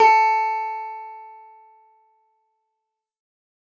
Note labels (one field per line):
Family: guitar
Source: synthesizer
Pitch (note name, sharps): A4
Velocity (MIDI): 127